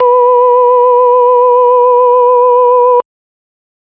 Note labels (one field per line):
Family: organ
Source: electronic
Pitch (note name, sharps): B4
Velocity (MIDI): 50